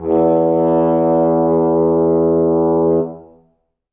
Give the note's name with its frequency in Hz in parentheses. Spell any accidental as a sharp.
E2 (82.41 Hz)